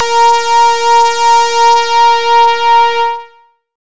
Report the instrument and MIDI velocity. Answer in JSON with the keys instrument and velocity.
{"instrument": "synthesizer bass", "velocity": 127}